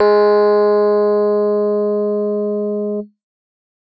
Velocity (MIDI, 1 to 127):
127